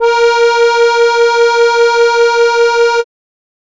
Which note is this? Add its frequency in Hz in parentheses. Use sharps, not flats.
A#4 (466.2 Hz)